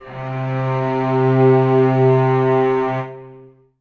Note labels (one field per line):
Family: string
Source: acoustic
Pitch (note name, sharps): C3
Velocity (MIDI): 25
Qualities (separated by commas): long release, reverb